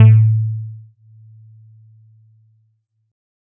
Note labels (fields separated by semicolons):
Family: keyboard; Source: electronic; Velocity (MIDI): 50